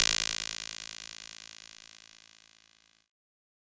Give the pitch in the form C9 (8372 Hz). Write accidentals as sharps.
A1 (55 Hz)